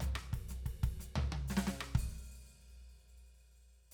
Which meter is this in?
4/4